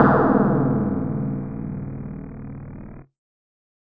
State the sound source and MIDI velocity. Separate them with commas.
electronic, 25